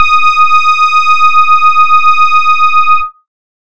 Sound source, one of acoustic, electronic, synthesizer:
synthesizer